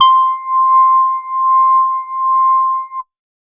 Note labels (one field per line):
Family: organ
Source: electronic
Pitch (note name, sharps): C6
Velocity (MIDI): 75